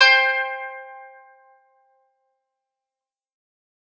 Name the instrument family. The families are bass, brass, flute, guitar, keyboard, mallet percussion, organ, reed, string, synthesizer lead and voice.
guitar